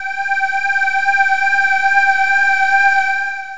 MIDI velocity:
50